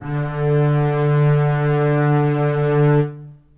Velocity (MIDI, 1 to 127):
25